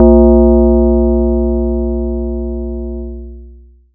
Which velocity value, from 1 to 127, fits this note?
75